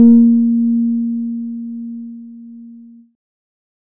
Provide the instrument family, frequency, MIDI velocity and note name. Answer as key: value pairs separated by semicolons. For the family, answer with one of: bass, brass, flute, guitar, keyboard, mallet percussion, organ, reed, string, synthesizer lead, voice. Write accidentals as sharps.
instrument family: keyboard; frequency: 233.1 Hz; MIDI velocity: 50; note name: A#3